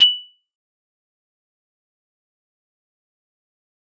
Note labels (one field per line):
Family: mallet percussion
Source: acoustic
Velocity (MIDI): 100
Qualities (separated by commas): bright, fast decay, percussive